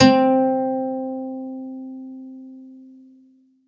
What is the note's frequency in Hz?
261.6 Hz